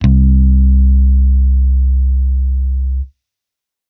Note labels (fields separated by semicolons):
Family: bass; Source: electronic; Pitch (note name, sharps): C2; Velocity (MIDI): 100